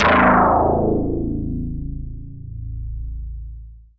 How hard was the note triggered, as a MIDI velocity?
127